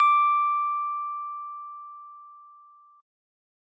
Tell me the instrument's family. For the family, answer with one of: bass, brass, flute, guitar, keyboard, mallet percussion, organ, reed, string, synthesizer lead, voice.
keyboard